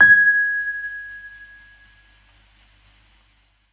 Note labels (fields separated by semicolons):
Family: keyboard; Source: electronic; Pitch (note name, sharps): G#6; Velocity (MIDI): 25